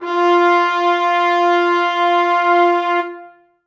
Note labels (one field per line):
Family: brass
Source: acoustic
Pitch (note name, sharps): F4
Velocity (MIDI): 127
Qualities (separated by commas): bright, reverb